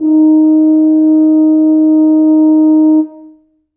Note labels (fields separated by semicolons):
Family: brass; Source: acoustic; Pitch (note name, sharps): D#4; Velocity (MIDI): 75; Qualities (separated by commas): reverb